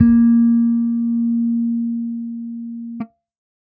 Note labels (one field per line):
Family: bass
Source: electronic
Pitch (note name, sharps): A#3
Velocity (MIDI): 25